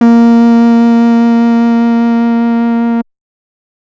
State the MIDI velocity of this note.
100